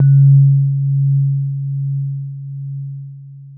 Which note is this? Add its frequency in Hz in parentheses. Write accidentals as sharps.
C#3 (138.6 Hz)